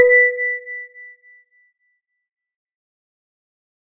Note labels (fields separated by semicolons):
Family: mallet percussion; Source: acoustic; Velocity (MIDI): 75; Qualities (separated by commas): fast decay